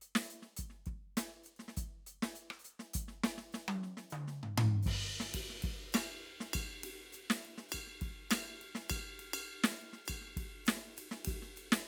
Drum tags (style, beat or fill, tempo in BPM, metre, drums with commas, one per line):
Brazilian
beat
101 BPM
4/4
crash, ride, ride bell, closed hi-hat, hi-hat pedal, snare, cross-stick, high tom, mid tom, floor tom, kick